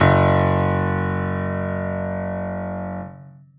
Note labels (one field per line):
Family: keyboard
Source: acoustic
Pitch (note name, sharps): F#1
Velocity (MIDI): 127